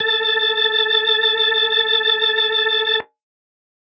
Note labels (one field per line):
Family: organ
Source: electronic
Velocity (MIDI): 127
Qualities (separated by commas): reverb